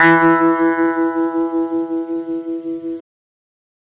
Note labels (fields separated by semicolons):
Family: guitar; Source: electronic; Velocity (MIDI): 127; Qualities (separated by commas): reverb